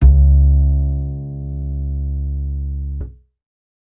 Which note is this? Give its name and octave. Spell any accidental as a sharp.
C#2